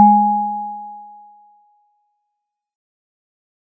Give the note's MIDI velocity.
50